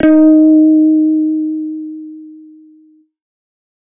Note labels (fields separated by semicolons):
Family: bass; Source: synthesizer; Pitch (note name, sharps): D#4; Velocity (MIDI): 25; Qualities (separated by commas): distorted